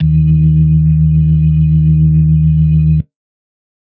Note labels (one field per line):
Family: organ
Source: electronic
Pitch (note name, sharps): D#2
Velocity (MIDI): 75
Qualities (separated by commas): dark